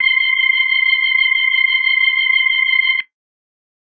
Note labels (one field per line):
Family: organ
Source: electronic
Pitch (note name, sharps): C6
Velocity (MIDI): 100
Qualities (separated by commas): reverb